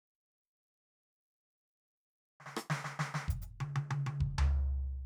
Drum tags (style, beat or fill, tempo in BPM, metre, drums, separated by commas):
funk, fill, 95 BPM, 4/4, closed hi-hat, hi-hat pedal, snare, cross-stick, high tom, floor tom, kick